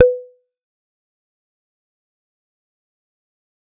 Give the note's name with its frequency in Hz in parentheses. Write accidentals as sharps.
B4 (493.9 Hz)